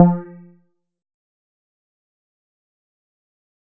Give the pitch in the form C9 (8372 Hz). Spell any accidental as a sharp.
F3 (174.6 Hz)